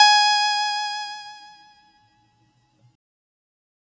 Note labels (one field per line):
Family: keyboard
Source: synthesizer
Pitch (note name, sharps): G#5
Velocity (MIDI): 127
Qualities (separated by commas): bright